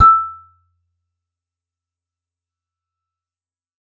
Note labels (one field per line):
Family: guitar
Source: acoustic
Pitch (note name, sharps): E6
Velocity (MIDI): 75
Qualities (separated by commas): fast decay, percussive